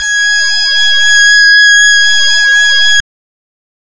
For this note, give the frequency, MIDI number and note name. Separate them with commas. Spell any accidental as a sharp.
1661 Hz, 92, G#6